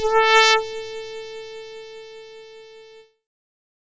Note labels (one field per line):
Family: keyboard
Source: synthesizer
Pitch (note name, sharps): A4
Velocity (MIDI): 75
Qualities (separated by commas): bright, distorted